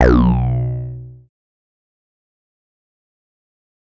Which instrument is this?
synthesizer bass